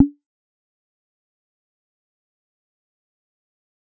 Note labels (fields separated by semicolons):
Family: bass; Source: synthesizer; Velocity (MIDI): 25; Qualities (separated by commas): fast decay, percussive